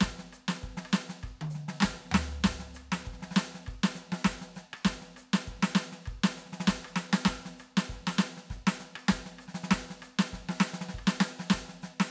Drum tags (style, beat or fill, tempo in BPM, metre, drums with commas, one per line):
New Orleans second line
beat
99 BPM
4/4
hi-hat pedal, snare, cross-stick, high tom, floor tom, kick